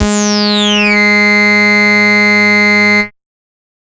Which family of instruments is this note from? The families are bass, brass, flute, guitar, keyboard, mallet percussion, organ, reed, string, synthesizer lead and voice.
bass